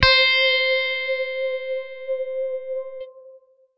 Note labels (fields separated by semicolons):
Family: guitar; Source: electronic; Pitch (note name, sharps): C5; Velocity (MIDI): 100; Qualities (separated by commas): bright, distorted